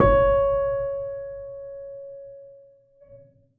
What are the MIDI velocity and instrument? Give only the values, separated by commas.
75, acoustic keyboard